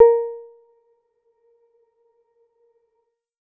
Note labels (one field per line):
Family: keyboard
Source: electronic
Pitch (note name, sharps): A#4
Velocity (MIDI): 75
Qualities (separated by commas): dark, percussive, reverb